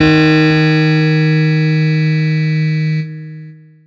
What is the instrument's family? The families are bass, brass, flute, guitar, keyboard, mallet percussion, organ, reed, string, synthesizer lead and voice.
keyboard